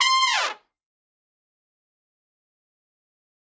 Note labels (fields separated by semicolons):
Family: brass; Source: acoustic; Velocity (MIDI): 75; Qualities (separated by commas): bright, fast decay, reverb